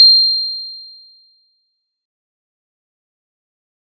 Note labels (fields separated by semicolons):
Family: mallet percussion; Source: acoustic; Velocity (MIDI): 50; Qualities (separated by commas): bright, fast decay